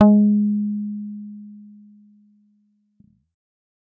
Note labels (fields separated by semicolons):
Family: bass; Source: synthesizer; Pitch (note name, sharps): G#3; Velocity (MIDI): 127; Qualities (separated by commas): dark